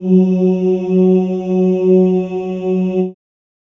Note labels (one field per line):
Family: voice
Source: acoustic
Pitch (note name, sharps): F#3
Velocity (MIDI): 75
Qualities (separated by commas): dark, reverb